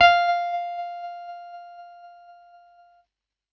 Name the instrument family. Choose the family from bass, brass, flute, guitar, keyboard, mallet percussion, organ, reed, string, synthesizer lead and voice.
keyboard